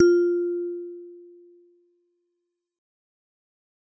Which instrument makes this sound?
acoustic mallet percussion instrument